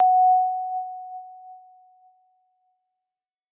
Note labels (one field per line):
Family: keyboard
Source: electronic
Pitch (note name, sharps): F#5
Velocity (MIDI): 25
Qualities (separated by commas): bright